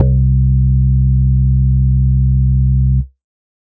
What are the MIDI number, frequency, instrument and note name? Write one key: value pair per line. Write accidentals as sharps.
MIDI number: 36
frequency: 65.41 Hz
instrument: electronic organ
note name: C2